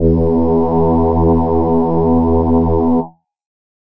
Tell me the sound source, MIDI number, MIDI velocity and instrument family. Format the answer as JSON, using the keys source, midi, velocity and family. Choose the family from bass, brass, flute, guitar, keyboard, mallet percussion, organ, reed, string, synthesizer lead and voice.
{"source": "synthesizer", "midi": 40, "velocity": 75, "family": "voice"}